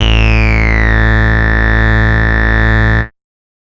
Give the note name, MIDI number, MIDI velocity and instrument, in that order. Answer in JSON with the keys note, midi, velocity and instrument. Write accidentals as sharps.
{"note": "A1", "midi": 33, "velocity": 75, "instrument": "synthesizer bass"}